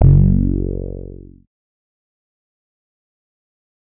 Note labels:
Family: bass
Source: synthesizer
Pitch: F#1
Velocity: 127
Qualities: distorted, fast decay

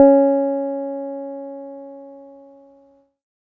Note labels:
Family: keyboard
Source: electronic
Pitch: C#4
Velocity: 75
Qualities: dark

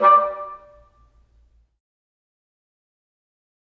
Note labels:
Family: reed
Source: acoustic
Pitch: D5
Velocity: 25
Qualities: fast decay, percussive, reverb

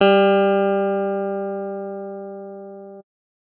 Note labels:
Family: keyboard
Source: electronic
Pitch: G3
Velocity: 127

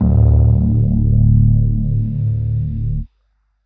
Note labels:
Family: keyboard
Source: electronic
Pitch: D1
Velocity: 75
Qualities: distorted

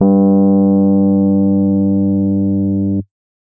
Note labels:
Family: keyboard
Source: electronic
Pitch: G2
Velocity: 100

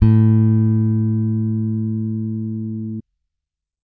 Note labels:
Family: bass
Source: electronic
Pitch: A2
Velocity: 50

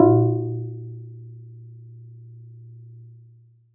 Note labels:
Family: mallet percussion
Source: acoustic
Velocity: 50

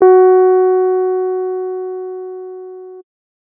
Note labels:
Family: keyboard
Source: electronic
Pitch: F#4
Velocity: 50

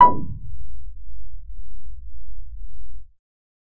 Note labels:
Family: bass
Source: synthesizer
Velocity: 50

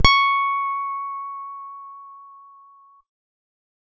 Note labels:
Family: guitar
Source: electronic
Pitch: C#6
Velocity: 75

